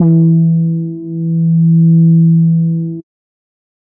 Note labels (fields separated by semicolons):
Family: bass; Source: synthesizer; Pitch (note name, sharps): E3; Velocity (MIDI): 127; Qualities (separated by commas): dark